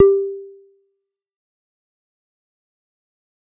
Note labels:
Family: bass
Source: synthesizer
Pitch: G4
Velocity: 100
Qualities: fast decay, percussive

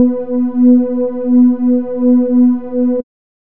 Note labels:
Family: bass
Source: synthesizer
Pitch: B3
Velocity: 75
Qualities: dark

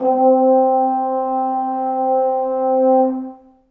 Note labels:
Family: brass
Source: acoustic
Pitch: C4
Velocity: 25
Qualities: dark, reverb

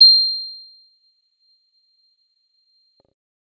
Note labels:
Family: bass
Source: synthesizer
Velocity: 25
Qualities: bright, percussive

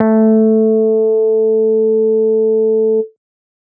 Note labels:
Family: bass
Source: synthesizer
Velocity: 127

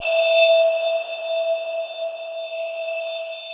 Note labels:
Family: mallet percussion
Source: electronic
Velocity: 25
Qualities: bright, long release, non-linear envelope

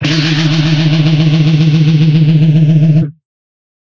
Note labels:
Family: guitar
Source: electronic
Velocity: 75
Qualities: bright, distorted

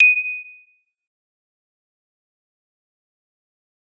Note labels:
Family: mallet percussion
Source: acoustic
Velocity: 100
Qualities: bright, fast decay, percussive

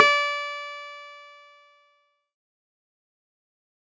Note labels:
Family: keyboard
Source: electronic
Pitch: D5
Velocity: 75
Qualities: distorted, fast decay

